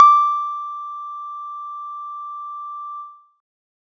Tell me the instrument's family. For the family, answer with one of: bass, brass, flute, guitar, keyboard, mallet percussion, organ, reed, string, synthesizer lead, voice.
guitar